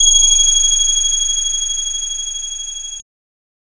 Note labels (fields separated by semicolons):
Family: bass; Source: synthesizer; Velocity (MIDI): 127; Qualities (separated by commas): bright, distorted, multiphonic